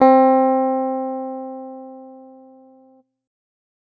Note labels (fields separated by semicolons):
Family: guitar; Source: electronic; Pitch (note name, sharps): C4; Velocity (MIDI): 25